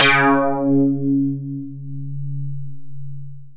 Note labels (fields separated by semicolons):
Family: synthesizer lead; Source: synthesizer; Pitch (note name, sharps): C#3; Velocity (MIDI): 100; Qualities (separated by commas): long release